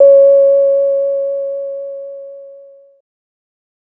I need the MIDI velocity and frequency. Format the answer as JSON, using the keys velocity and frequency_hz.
{"velocity": 25, "frequency_hz": 554.4}